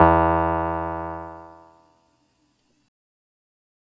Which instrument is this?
electronic keyboard